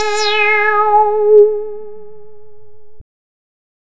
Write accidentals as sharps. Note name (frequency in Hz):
G#4 (415.3 Hz)